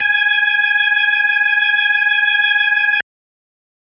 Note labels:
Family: organ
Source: electronic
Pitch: G#5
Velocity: 75

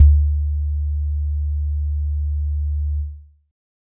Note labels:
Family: keyboard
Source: electronic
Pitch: D2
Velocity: 25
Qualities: dark

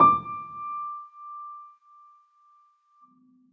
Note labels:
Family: keyboard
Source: acoustic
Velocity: 25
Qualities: reverb

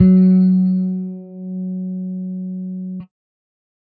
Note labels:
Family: bass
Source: electronic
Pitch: F#3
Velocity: 25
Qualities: dark

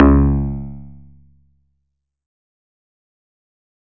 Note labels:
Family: guitar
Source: acoustic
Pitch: C#2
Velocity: 75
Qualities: distorted, fast decay

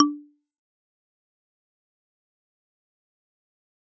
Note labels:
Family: mallet percussion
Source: acoustic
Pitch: D4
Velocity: 75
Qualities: fast decay, percussive

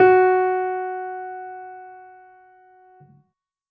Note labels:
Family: keyboard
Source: acoustic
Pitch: F#4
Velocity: 50

